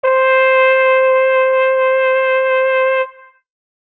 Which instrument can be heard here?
acoustic brass instrument